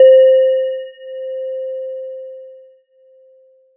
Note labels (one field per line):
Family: mallet percussion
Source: electronic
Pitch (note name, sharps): C5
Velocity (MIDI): 25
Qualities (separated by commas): multiphonic